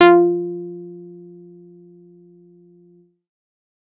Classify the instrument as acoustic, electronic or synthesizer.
synthesizer